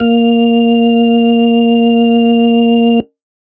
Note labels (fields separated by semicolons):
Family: organ; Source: electronic; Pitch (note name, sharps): A#3; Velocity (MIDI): 127